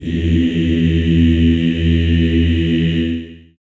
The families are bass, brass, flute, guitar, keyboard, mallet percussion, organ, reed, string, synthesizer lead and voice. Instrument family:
voice